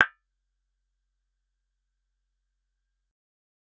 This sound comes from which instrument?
synthesizer bass